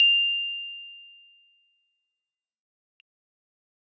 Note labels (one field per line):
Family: keyboard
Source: acoustic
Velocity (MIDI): 25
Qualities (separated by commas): bright, fast decay